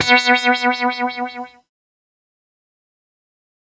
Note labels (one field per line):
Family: keyboard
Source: synthesizer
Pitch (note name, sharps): B3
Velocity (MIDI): 50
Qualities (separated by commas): distorted, fast decay